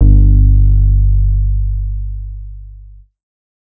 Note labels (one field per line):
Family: bass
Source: synthesizer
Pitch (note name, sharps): G1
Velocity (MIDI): 25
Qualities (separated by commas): distorted